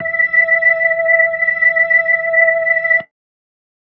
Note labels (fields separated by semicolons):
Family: organ; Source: electronic; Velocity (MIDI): 100